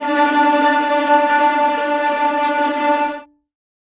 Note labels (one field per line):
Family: string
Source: acoustic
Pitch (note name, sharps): D4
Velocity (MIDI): 75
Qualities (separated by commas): bright, non-linear envelope, reverb